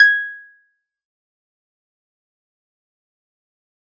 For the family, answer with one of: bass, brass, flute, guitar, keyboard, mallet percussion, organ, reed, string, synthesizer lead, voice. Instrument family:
guitar